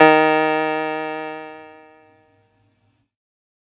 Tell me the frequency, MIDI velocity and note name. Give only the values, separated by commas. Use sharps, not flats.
155.6 Hz, 50, D#3